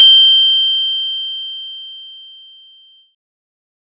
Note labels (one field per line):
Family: bass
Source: synthesizer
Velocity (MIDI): 25